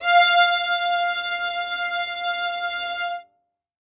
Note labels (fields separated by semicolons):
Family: string; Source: acoustic; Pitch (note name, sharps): F5; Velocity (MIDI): 127; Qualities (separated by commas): reverb